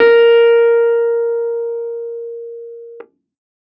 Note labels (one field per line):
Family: keyboard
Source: electronic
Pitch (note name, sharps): A#4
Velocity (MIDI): 100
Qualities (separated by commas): distorted